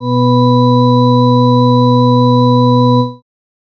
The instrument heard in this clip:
electronic organ